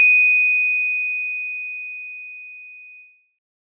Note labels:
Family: mallet percussion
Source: acoustic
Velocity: 100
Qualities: bright

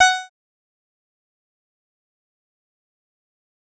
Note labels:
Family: bass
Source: synthesizer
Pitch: F#5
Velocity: 75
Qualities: bright, distorted, fast decay, percussive

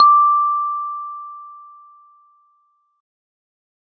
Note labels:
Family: keyboard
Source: electronic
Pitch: D6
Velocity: 127

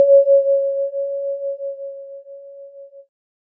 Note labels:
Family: keyboard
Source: electronic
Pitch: C#5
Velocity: 50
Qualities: multiphonic

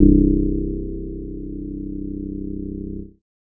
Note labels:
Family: bass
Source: synthesizer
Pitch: C1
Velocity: 25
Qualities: dark

